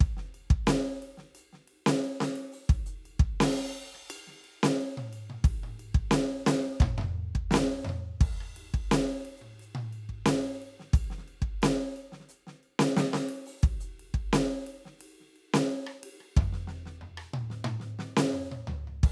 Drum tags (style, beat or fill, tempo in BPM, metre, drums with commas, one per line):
rock
beat
88 BPM
4/4
crash, ride, ride bell, closed hi-hat, open hi-hat, hi-hat pedal, snare, cross-stick, high tom, mid tom, floor tom, kick